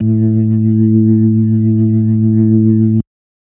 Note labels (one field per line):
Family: organ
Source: electronic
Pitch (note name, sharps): A2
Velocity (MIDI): 25